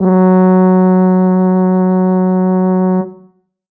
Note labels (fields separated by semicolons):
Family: brass; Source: acoustic; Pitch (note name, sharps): F#3; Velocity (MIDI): 75; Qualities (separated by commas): dark